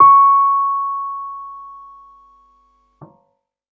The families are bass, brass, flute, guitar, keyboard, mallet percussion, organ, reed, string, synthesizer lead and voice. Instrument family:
keyboard